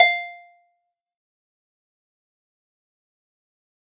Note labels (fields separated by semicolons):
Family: guitar; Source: acoustic; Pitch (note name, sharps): F5; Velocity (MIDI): 100; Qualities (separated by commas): fast decay, percussive